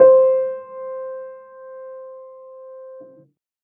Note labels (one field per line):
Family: keyboard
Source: acoustic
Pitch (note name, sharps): C5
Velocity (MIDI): 50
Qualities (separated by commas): reverb